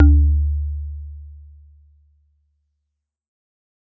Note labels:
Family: mallet percussion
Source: acoustic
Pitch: D2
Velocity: 50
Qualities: dark

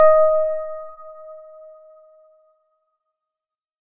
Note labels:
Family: organ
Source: electronic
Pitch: D#5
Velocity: 75

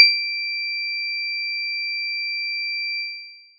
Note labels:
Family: mallet percussion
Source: acoustic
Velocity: 100

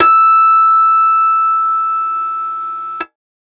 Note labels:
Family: guitar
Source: electronic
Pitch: E6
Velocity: 50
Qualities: distorted

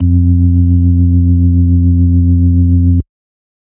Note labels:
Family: organ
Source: electronic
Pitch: F2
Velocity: 127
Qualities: dark

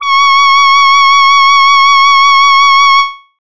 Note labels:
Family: voice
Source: synthesizer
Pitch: C#6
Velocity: 50

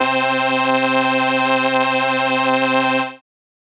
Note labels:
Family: keyboard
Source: synthesizer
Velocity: 100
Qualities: bright

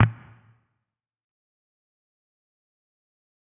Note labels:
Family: guitar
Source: electronic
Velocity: 75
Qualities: distorted, fast decay, percussive

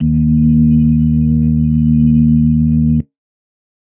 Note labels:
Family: organ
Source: electronic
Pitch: D#2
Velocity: 25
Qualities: dark

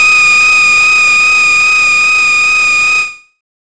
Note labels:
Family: bass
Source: synthesizer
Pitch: D#6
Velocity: 100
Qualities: non-linear envelope

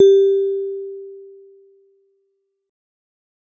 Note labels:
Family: mallet percussion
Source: acoustic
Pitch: G4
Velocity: 50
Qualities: fast decay

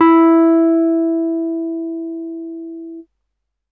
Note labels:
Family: keyboard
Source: electronic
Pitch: E4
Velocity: 100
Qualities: dark

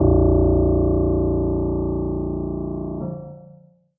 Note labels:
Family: keyboard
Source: acoustic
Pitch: A#0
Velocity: 25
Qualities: long release

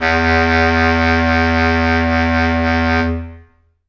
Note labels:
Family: reed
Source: acoustic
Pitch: E2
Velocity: 127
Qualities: long release, reverb

